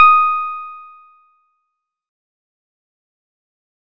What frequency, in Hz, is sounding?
1245 Hz